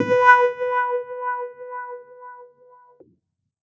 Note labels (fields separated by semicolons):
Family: keyboard; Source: electronic; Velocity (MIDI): 50